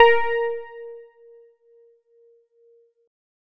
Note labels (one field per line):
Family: keyboard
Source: electronic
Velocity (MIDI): 127